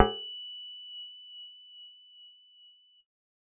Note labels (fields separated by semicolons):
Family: bass; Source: synthesizer; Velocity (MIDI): 25; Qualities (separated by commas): reverb